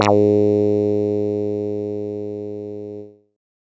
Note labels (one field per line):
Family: bass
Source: synthesizer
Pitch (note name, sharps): G#2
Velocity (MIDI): 127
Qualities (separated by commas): distorted